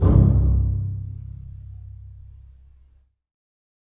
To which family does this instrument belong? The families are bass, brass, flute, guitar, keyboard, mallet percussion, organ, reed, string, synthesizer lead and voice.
string